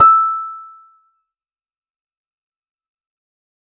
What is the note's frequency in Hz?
1319 Hz